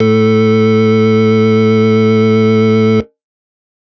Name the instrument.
electronic organ